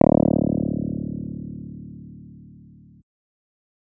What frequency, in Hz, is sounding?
36.71 Hz